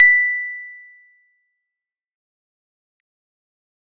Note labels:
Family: keyboard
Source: electronic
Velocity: 127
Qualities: fast decay

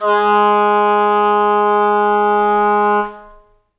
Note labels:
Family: reed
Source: acoustic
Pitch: G#3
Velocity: 50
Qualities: reverb

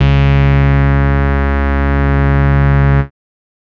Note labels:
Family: bass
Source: synthesizer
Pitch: C#2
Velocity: 75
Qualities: bright, distorted

